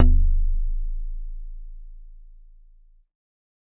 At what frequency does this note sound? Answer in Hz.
27.5 Hz